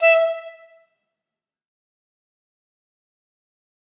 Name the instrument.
acoustic flute